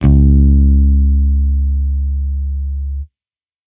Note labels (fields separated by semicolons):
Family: bass; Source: electronic; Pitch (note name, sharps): C#2; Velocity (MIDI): 127